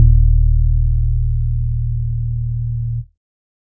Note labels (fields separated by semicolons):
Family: organ; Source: electronic; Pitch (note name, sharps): D#1; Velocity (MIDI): 50; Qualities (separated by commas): dark